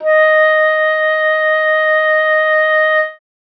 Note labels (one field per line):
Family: reed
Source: acoustic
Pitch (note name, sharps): D#5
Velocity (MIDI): 50